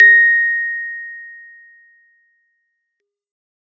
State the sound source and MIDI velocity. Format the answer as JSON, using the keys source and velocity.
{"source": "acoustic", "velocity": 100}